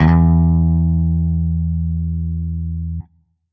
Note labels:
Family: guitar; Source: electronic; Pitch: E2; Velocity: 127; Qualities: distorted

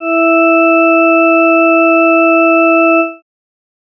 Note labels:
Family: organ; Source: electronic; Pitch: E4; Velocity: 127

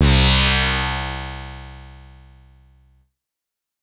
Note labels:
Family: bass; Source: synthesizer; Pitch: C2; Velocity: 75; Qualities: bright, distorted

